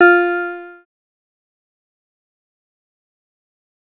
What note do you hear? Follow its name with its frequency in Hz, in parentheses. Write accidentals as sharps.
F4 (349.2 Hz)